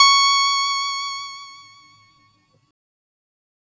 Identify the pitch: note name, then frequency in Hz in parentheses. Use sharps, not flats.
C#6 (1109 Hz)